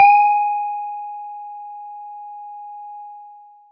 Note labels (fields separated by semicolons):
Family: mallet percussion; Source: acoustic; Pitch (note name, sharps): G#5; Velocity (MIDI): 75; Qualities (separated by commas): long release